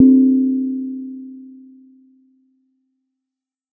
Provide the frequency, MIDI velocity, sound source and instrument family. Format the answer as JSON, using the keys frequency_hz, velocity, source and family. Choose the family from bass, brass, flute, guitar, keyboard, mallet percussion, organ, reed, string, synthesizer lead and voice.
{"frequency_hz": 261.6, "velocity": 50, "source": "acoustic", "family": "mallet percussion"}